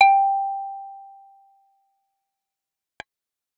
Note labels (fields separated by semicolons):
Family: bass; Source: synthesizer; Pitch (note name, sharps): G5; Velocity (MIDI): 127; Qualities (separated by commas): fast decay